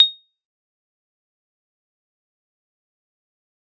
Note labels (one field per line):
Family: mallet percussion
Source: electronic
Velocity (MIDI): 127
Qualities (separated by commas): bright, fast decay, percussive